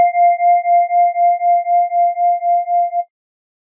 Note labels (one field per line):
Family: organ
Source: electronic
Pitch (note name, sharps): F5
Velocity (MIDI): 50